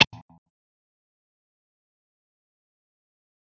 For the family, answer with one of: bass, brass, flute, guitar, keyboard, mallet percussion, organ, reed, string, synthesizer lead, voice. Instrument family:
guitar